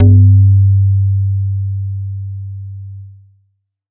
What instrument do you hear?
synthesizer bass